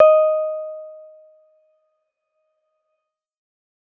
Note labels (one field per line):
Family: keyboard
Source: electronic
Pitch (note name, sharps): D#5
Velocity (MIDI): 75